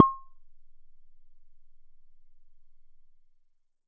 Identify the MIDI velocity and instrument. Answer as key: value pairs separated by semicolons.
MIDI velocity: 75; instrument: synthesizer bass